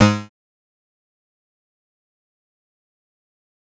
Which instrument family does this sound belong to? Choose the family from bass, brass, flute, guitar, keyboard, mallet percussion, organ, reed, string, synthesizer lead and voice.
bass